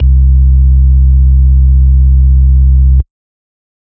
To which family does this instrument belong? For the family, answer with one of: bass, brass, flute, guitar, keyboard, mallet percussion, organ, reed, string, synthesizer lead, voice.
organ